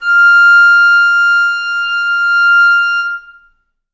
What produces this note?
acoustic flute